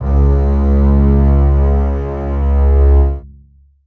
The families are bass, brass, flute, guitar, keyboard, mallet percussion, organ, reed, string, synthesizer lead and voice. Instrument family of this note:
string